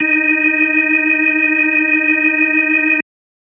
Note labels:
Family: organ; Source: electronic; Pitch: D#4; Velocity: 25

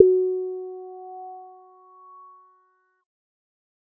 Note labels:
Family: bass; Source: synthesizer; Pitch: F#4; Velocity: 25

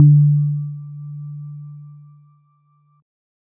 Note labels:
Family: keyboard; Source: electronic; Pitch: D3; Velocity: 25; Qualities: dark

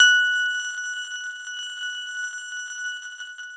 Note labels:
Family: guitar; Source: electronic; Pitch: F#6; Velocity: 127; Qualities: bright, long release

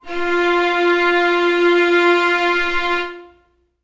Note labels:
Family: string; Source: acoustic; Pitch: F4; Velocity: 25; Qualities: reverb

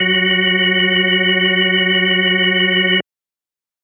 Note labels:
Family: organ; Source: electronic; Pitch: F#3; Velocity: 100

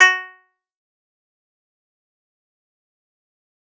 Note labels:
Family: guitar; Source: acoustic; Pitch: F#4; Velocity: 25; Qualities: fast decay, percussive

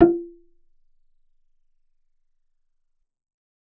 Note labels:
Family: bass; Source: synthesizer; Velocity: 25; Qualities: percussive, reverb

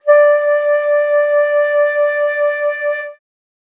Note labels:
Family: flute; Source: acoustic; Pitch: D5; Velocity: 25

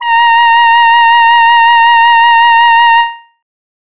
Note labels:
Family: voice; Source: synthesizer; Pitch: A#5; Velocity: 25

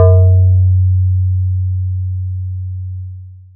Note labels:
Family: mallet percussion; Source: electronic; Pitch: F#2; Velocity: 50; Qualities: long release, multiphonic

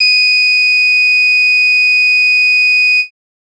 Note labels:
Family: bass; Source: synthesizer; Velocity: 25; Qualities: bright, distorted

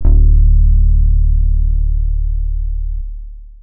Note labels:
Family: guitar; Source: electronic; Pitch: D1; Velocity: 50; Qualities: distorted, long release

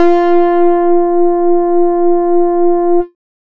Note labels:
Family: bass; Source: synthesizer; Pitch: F4; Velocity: 50; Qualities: distorted, multiphonic, tempo-synced

